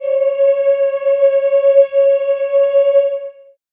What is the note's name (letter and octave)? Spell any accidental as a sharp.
C#5